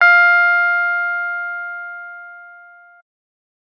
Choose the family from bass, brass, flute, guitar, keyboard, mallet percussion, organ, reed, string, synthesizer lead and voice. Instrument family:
keyboard